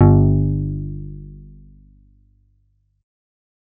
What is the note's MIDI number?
31